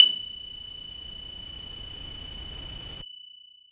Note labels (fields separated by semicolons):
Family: voice; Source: synthesizer; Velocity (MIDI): 50; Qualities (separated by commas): distorted